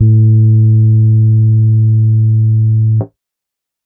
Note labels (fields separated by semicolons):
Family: keyboard; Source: electronic; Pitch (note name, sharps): A2; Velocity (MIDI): 25; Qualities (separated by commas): dark